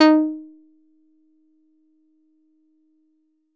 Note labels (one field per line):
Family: guitar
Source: synthesizer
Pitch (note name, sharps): D#4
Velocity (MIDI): 127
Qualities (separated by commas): percussive